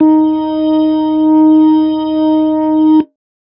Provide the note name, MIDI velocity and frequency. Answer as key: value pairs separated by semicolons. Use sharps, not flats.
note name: D#4; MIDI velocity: 127; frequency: 311.1 Hz